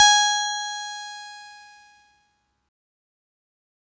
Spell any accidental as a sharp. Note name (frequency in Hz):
G#5 (830.6 Hz)